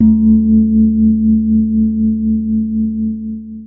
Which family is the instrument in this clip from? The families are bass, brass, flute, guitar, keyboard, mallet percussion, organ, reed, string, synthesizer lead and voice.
keyboard